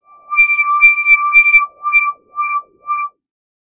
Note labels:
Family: bass; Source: synthesizer; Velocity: 25; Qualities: distorted, non-linear envelope

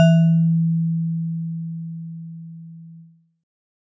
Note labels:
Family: mallet percussion; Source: acoustic; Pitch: E3; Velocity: 50

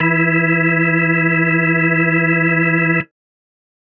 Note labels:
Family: organ; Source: electronic; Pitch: E3; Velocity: 75

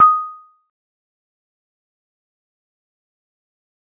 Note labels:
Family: mallet percussion; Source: acoustic; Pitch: D#6; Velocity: 50; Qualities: fast decay, percussive

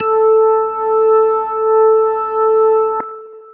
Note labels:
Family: organ; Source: electronic; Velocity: 100; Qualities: long release

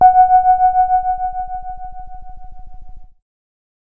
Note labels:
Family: keyboard; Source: electronic; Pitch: F#5; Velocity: 50; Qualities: dark

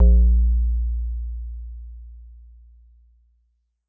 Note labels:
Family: guitar; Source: synthesizer; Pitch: A#1; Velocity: 50; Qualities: dark

